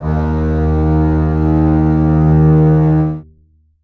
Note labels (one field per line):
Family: string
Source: acoustic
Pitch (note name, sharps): D#2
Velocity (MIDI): 25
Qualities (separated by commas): reverb